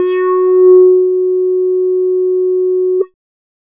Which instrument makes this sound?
synthesizer bass